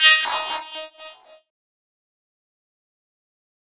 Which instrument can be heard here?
electronic keyboard